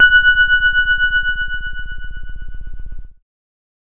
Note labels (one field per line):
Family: keyboard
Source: electronic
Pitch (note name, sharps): F#6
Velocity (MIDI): 50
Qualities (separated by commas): dark